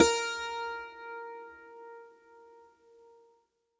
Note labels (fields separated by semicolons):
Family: guitar; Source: acoustic; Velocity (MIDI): 25; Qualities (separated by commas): bright, reverb